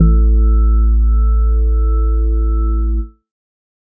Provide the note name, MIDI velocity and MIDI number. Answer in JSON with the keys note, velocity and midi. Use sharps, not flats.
{"note": "A1", "velocity": 127, "midi": 33}